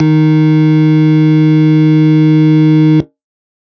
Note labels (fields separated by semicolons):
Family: organ; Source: electronic; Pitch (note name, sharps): D#3; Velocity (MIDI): 127; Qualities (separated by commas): distorted